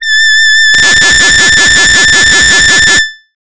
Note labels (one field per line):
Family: voice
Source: synthesizer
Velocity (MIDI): 100